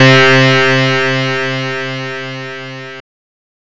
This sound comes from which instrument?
synthesizer guitar